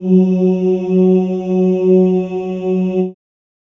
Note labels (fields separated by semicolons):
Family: voice; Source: acoustic; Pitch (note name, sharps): F#3; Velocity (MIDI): 25; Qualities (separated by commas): dark, reverb